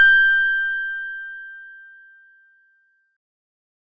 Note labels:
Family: organ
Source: electronic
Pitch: G6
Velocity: 50

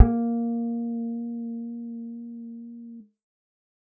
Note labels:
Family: bass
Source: synthesizer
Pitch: A#3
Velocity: 50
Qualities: dark, reverb

